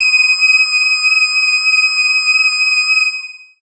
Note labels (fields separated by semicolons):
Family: voice; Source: synthesizer; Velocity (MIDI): 25; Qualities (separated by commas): bright, long release